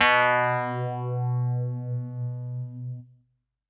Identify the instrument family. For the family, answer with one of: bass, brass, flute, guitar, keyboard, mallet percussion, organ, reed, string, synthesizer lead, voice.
keyboard